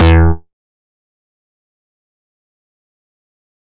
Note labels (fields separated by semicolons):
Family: bass; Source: synthesizer; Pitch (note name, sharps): E2; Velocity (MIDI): 100; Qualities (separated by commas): fast decay, percussive